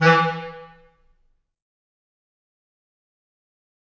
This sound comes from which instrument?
acoustic reed instrument